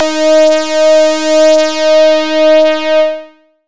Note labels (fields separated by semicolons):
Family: bass; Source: synthesizer; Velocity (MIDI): 127; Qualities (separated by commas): bright, distorted